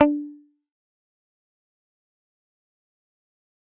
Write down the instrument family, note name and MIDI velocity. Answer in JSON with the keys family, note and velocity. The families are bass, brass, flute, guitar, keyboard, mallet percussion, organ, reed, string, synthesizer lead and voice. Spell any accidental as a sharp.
{"family": "guitar", "note": "D4", "velocity": 127}